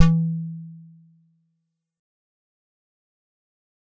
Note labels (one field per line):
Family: keyboard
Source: acoustic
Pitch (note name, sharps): E3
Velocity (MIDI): 25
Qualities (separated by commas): fast decay